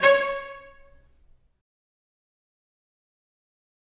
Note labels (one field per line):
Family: string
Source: acoustic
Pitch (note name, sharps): C#5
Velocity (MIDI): 100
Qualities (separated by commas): fast decay, percussive, reverb